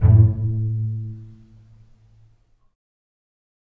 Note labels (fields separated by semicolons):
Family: string; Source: acoustic; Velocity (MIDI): 50; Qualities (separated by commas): dark, reverb